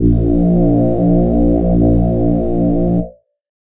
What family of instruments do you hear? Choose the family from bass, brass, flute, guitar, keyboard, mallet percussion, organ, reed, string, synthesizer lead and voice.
voice